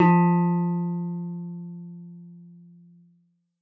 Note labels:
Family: guitar; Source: synthesizer; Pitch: F3; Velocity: 127; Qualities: dark

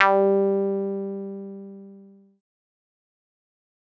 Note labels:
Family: synthesizer lead; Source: synthesizer; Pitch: G3; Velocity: 75; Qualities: distorted, fast decay

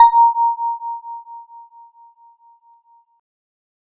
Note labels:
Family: keyboard; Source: electronic; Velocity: 25

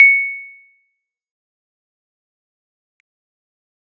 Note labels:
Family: keyboard; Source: electronic; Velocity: 75; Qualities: fast decay, percussive

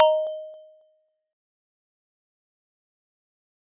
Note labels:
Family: mallet percussion; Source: acoustic; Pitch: D#5; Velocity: 75; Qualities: fast decay, percussive

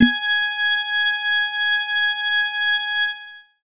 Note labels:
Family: organ; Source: electronic; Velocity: 75; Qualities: reverb

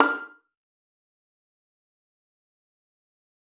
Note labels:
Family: string; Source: acoustic; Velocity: 50; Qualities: fast decay, percussive, reverb

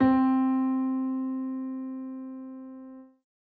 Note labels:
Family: keyboard; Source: acoustic; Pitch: C4; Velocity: 50

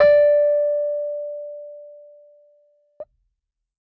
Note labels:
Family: keyboard; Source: electronic; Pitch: D5; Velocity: 127

